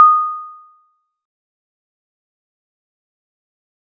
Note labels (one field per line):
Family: mallet percussion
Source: acoustic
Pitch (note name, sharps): D#6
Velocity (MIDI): 25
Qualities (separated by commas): fast decay, percussive